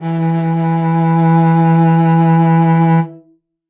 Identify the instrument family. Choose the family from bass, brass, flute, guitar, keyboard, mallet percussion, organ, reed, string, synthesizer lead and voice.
string